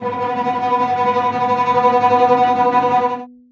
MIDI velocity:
25